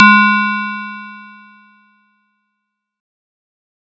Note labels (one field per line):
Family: mallet percussion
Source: acoustic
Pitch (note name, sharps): G#3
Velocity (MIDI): 100